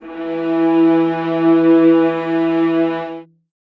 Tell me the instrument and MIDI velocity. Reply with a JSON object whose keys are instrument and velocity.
{"instrument": "acoustic string instrument", "velocity": 50}